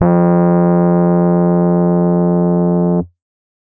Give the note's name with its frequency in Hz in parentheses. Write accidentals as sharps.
F2 (87.31 Hz)